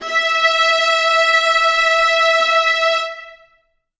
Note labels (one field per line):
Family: string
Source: acoustic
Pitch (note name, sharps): E5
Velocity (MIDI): 100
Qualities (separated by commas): bright, reverb